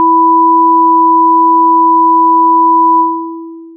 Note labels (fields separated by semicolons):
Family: synthesizer lead; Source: synthesizer; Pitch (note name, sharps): E4; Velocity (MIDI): 50; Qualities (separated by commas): long release